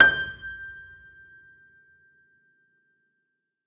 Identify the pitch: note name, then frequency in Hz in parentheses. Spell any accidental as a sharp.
G6 (1568 Hz)